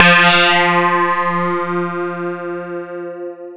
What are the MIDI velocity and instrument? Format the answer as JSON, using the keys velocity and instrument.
{"velocity": 50, "instrument": "electronic mallet percussion instrument"}